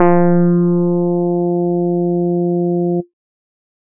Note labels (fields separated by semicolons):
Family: bass; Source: synthesizer; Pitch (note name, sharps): F3; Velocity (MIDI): 127